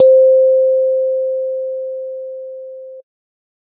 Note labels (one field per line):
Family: keyboard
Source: electronic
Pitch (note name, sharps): C5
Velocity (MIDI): 25